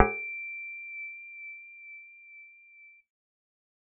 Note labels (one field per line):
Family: bass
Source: synthesizer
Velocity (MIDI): 50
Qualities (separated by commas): reverb